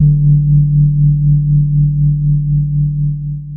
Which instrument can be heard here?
electronic keyboard